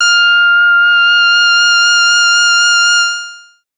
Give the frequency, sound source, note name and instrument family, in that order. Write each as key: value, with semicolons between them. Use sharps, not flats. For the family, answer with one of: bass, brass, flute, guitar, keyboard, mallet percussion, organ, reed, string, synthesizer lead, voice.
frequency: 1397 Hz; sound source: synthesizer; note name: F6; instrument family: bass